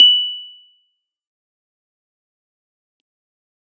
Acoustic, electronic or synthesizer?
electronic